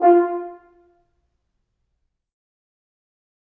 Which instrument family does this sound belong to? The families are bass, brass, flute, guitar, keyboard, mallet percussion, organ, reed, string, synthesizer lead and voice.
brass